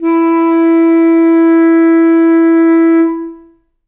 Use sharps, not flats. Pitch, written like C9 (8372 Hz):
E4 (329.6 Hz)